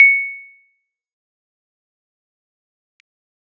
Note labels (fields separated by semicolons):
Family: keyboard; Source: electronic; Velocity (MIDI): 25; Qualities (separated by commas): percussive